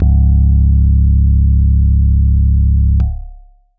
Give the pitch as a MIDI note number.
25